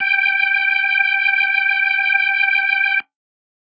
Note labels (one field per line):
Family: organ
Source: electronic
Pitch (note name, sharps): G5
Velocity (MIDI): 50